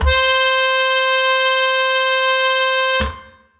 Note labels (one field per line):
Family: reed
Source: acoustic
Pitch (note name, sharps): C5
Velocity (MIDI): 127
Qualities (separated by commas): bright